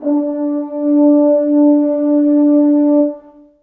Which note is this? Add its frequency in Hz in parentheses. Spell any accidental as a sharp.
D4 (293.7 Hz)